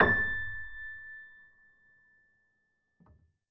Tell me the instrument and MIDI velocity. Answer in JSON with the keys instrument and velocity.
{"instrument": "acoustic keyboard", "velocity": 25}